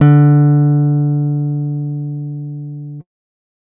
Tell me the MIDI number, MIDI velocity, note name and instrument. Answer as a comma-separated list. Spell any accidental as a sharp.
50, 127, D3, acoustic guitar